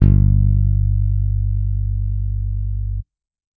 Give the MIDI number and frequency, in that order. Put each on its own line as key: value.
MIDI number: 31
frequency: 49 Hz